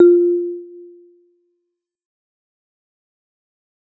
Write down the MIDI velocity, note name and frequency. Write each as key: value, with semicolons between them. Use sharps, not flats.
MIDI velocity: 25; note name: F4; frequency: 349.2 Hz